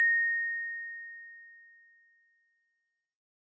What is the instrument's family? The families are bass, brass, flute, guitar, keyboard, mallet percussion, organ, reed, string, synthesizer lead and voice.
mallet percussion